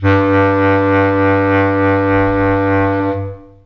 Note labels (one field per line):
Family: reed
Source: acoustic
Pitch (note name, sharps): G2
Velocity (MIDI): 50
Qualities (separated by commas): long release, reverb